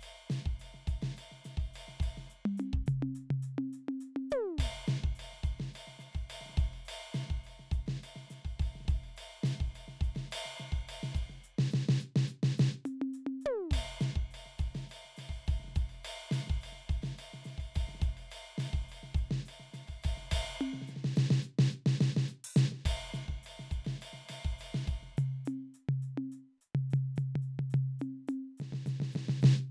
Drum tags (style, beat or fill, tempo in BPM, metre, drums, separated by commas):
Afro-Cuban, beat, 105 BPM, 4/4, ride, ride bell, closed hi-hat, open hi-hat, hi-hat pedal, percussion, snare, high tom, mid tom, floor tom, kick